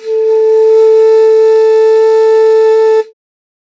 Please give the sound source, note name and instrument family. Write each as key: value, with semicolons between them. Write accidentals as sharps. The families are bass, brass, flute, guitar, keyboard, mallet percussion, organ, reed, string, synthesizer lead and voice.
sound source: acoustic; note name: A4; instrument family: flute